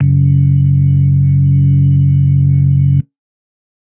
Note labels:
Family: organ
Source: electronic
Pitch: F#1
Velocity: 50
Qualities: dark

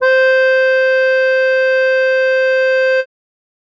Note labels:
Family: reed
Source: acoustic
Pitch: C5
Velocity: 127

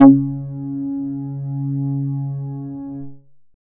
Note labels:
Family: bass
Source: synthesizer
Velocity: 50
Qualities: distorted

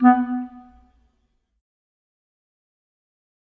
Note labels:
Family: reed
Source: acoustic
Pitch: B3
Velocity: 50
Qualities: dark, fast decay, percussive, reverb

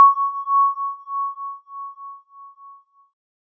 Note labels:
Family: keyboard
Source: synthesizer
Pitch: C#6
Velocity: 127

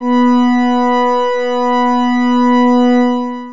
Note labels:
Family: organ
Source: electronic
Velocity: 127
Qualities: distorted, long release

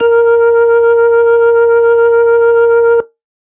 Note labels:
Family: organ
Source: electronic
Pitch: A#4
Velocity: 100

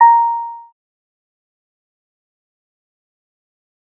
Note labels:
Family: bass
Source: synthesizer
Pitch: A#5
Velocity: 50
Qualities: fast decay, percussive

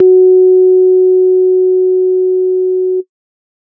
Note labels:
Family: organ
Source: electronic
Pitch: F#4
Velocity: 25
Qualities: dark

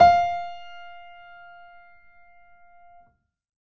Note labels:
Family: keyboard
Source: acoustic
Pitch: F5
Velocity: 100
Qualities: reverb

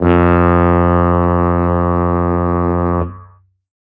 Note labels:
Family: brass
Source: acoustic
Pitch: F2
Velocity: 127

